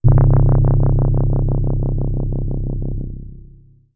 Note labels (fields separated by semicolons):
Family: keyboard; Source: electronic; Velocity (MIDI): 75; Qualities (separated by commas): dark, distorted, long release